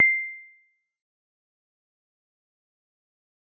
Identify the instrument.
acoustic mallet percussion instrument